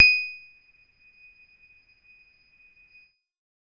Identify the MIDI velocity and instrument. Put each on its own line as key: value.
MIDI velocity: 127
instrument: electronic keyboard